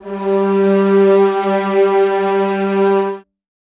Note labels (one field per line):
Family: string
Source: acoustic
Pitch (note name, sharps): G3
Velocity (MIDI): 75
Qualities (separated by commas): reverb